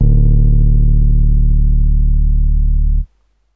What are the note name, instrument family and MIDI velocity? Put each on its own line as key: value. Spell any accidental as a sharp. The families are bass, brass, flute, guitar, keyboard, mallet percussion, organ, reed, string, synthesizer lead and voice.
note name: D1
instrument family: keyboard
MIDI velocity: 50